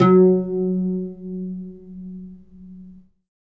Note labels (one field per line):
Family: guitar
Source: acoustic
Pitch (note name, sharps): F#3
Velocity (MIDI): 75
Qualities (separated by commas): reverb